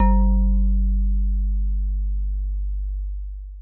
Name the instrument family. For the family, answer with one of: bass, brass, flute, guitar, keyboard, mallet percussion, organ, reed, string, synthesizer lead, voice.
mallet percussion